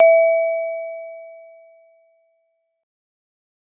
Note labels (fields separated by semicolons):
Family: mallet percussion; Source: acoustic; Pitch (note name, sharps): E5; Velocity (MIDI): 100